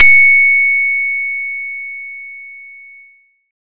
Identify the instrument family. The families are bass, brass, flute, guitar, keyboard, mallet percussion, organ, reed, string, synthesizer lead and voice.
guitar